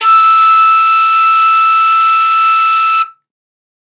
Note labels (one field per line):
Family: flute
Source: acoustic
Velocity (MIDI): 127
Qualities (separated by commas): bright